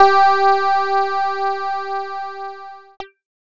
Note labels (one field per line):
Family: keyboard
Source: electronic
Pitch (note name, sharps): G4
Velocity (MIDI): 100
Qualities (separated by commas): distorted